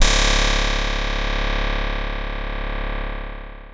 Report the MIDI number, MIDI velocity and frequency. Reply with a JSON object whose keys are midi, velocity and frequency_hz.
{"midi": 25, "velocity": 25, "frequency_hz": 34.65}